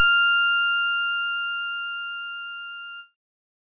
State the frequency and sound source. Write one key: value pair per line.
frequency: 1397 Hz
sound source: electronic